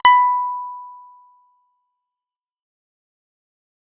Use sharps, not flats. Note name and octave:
B5